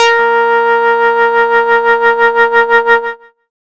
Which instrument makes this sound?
synthesizer bass